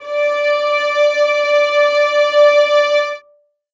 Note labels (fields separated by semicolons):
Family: string; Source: acoustic; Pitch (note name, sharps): D5; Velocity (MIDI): 50; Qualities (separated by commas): reverb